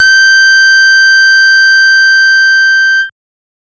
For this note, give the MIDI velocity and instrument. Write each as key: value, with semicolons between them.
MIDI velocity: 25; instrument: synthesizer bass